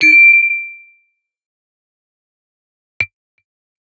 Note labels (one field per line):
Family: guitar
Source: electronic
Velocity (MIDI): 50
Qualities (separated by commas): distorted, fast decay